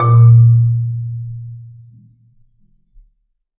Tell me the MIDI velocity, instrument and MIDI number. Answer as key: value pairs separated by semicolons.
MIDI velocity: 50; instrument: acoustic mallet percussion instrument; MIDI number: 46